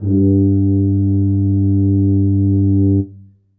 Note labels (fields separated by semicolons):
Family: brass; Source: acoustic; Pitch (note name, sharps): G2; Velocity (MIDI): 25; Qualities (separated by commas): dark, reverb